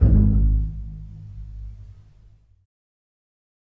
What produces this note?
acoustic string instrument